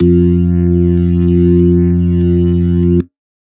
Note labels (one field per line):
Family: organ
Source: electronic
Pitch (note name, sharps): F2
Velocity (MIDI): 50